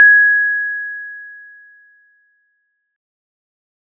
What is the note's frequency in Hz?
1661 Hz